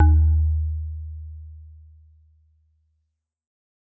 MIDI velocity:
50